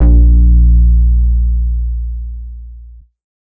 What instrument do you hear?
synthesizer bass